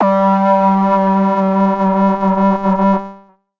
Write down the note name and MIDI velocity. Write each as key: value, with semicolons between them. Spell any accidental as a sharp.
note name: G3; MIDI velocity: 100